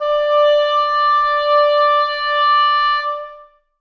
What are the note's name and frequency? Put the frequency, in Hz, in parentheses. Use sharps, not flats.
D5 (587.3 Hz)